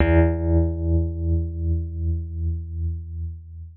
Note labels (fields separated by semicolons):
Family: guitar; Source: electronic; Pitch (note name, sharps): E2; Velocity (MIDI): 127; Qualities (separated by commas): long release, reverb